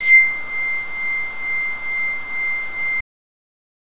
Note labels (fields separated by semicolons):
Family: bass; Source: synthesizer; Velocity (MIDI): 127; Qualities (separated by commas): distorted